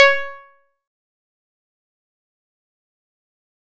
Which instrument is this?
acoustic guitar